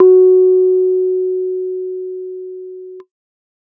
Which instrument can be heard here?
electronic keyboard